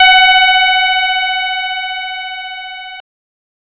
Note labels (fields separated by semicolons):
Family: guitar; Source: synthesizer; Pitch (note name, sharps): F#5; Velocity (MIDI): 50; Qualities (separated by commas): bright, distorted